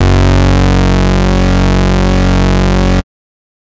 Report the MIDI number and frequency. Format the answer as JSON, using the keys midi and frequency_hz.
{"midi": 30, "frequency_hz": 46.25}